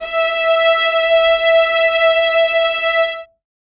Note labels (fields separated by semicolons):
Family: string; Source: acoustic; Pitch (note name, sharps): E5; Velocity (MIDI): 100; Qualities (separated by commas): reverb